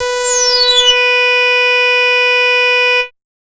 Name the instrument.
synthesizer bass